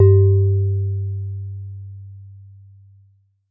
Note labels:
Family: mallet percussion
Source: acoustic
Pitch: G2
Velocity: 75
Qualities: dark

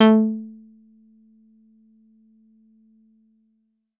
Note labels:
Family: guitar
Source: synthesizer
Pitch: A3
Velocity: 100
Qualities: percussive

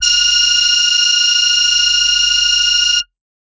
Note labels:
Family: voice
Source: synthesizer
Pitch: F6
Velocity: 127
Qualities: multiphonic

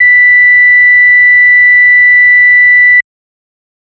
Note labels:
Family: organ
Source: electronic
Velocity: 127

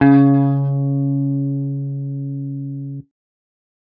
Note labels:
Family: guitar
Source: electronic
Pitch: C#3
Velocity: 127

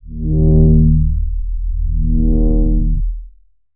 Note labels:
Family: bass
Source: synthesizer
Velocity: 25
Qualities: distorted, tempo-synced

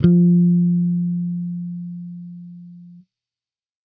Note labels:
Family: bass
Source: electronic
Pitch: F3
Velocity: 50

